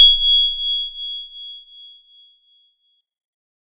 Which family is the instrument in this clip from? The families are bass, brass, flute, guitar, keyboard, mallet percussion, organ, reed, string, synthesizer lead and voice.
organ